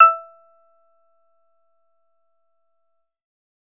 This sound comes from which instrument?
synthesizer bass